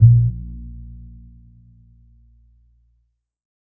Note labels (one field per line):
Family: string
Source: acoustic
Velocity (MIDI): 25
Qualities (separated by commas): dark, percussive, reverb